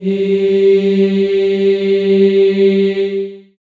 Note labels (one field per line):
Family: voice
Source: acoustic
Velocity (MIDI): 75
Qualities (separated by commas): long release, reverb